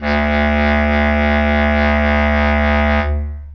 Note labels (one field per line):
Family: reed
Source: acoustic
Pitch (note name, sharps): D2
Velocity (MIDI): 100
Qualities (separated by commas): long release, reverb